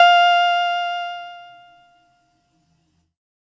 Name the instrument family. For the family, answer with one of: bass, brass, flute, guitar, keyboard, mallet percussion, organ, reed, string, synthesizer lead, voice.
keyboard